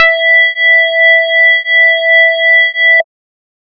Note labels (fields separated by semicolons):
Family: bass; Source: synthesizer; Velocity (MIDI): 127